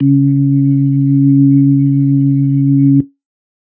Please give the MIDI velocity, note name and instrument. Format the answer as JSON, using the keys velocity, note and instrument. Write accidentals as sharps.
{"velocity": 50, "note": "C#3", "instrument": "electronic organ"}